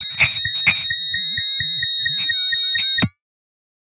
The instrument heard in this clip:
electronic guitar